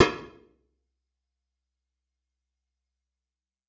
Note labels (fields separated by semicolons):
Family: guitar; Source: electronic; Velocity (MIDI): 50; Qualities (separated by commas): bright, fast decay, percussive, reverb